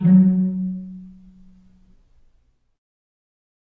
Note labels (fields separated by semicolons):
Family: string; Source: acoustic; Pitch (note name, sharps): F#3; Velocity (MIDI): 25; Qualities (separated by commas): dark, reverb